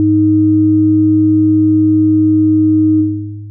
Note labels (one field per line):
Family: synthesizer lead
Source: synthesizer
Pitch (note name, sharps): G#2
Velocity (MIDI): 50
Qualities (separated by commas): long release